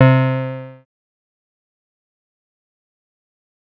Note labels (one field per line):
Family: synthesizer lead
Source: synthesizer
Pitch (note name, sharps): C3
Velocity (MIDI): 100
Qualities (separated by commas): distorted, fast decay